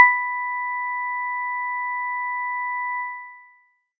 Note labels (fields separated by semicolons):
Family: mallet percussion; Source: acoustic; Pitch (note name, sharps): B5; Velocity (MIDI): 25